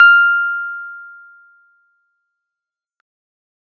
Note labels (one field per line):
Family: keyboard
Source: electronic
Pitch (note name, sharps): F6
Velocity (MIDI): 50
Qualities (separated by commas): fast decay